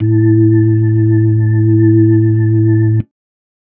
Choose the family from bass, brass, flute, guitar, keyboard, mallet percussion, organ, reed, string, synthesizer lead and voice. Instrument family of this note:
organ